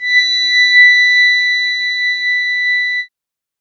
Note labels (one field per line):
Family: keyboard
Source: synthesizer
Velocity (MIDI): 25